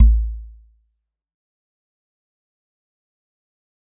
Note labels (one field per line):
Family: mallet percussion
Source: acoustic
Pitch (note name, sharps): A1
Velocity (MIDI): 100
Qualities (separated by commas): dark, fast decay, percussive